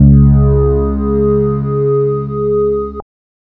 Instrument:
synthesizer bass